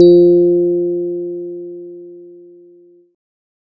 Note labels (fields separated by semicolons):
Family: bass; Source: synthesizer; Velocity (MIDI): 25